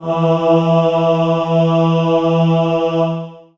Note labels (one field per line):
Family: voice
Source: acoustic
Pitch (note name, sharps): E3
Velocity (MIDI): 25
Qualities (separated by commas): long release, reverb